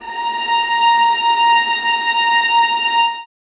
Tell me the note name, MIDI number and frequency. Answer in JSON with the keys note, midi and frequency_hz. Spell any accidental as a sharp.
{"note": "A#5", "midi": 82, "frequency_hz": 932.3}